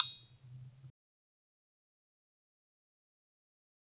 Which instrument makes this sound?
acoustic mallet percussion instrument